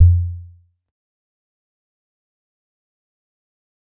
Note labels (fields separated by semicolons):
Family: mallet percussion; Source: acoustic; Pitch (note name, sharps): F2; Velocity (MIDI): 25; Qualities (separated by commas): dark, fast decay, percussive